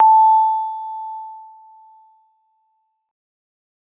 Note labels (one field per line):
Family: keyboard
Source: electronic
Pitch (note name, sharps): A5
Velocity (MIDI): 25